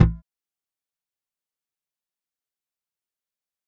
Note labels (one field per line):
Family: bass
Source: electronic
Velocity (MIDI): 50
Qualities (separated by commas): bright, fast decay, percussive